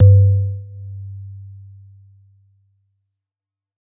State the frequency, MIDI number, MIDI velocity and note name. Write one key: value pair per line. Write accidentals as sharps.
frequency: 98 Hz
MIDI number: 43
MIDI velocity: 127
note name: G2